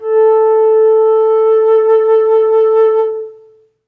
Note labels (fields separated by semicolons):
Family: flute; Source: acoustic; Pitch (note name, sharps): A4; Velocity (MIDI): 25; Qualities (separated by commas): long release, reverb